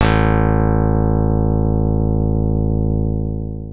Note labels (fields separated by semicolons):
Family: keyboard; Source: electronic; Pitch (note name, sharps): A0; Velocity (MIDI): 25; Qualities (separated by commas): bright, long release